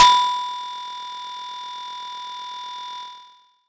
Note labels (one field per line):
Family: mallet percussion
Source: acoustic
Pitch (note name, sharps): B5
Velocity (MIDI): 100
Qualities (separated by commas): distorted